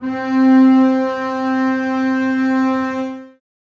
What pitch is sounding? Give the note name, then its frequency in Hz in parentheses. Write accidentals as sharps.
C4 (261.6 Hz)